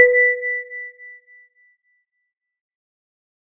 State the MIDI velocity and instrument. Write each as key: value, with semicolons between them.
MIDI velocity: 50; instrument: acoustic mallet percussion instrument